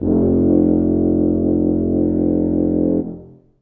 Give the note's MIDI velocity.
75